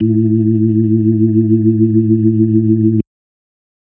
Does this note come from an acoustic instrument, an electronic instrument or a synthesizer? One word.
electronic